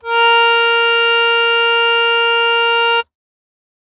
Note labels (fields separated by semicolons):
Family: keyboard; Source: acoustic; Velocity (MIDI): 25; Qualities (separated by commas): bright